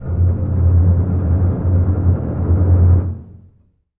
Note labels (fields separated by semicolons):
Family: string; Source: acoustic; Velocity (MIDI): 25; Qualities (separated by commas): long release, non-linear envelope, reverb